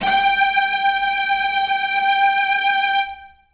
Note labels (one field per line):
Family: string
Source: acoustic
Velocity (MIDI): 127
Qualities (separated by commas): reverb